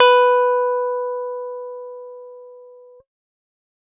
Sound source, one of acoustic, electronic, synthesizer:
electronic